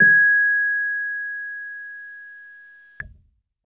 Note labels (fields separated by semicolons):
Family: keyboard; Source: electronic; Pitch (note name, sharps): G#6; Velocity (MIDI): 25